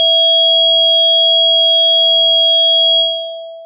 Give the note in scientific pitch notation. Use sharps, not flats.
E5